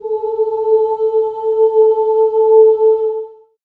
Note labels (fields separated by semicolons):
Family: voice; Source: acoustic; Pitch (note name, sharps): A4; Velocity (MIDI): 50; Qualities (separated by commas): reverb